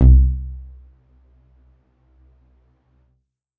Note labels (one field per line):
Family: keyboard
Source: electronic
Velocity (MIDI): 100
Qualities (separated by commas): dark, percussive, reverb